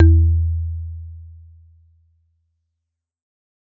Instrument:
acoustic mallet percussion instrument